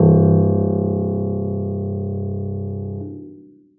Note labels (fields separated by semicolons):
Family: keyboard; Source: acoustic; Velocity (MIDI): 50; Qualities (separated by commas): long release, reverb